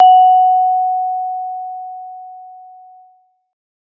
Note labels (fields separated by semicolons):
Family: mallet percussion; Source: acoustic; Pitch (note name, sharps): F#5; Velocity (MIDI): 50